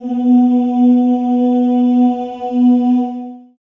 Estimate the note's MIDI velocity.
25